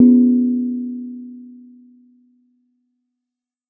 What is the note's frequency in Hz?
246.9 Hz